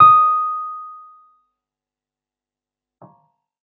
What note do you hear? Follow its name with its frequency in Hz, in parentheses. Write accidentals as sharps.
D#6 (1245 Hz)